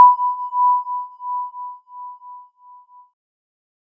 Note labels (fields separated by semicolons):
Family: keyboard; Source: synthesizer; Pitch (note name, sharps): B5; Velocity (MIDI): 50